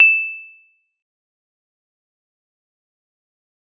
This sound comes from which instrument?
acoustic mallet percussion instrument